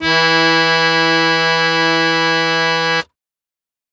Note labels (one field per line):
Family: keyboard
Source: acoustic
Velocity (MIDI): 127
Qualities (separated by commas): bright